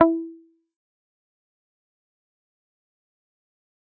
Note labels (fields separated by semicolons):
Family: guitar; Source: electronic; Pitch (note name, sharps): E4; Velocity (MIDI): 25; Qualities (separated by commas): fast decay, percussive